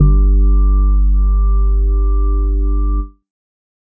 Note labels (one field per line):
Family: organ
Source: electronic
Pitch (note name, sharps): G1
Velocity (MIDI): 25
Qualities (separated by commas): dark